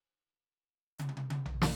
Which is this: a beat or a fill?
fill